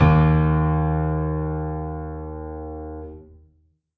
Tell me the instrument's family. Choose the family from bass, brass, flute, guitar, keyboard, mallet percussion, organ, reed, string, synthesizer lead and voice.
keyboard